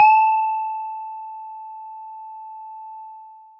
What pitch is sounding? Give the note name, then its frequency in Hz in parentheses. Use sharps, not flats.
A5 (880 Hz)